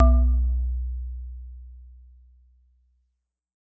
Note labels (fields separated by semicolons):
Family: mallet percussion; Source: acoustic; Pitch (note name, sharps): B1; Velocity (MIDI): 127; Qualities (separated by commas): dark, reverb